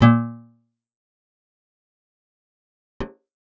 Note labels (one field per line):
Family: guitar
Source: acoustic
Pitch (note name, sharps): A#2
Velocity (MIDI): 25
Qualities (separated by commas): fast decay, percussive, reverb